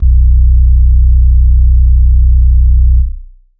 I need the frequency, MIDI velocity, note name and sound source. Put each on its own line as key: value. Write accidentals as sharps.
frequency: 30.87 Hz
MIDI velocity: 127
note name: B0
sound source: electronic